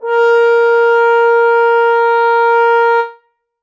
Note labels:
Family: brass; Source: acoustic; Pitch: A#4; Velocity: 127; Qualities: reverb

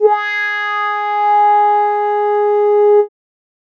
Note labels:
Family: keyboard; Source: synthesizer; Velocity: 75

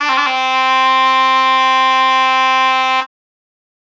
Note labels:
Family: reed; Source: acoustic; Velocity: 127; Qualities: reverb

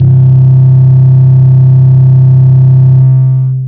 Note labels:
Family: guitar; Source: electronic; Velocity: 75; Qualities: bright, distorted, long release

